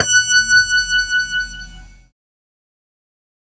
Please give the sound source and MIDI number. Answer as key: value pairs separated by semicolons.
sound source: synthesizer; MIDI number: 90